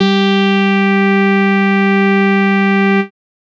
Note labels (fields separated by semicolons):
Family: bass; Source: synthesizer; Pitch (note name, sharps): G3; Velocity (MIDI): 75; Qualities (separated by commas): bright, distorted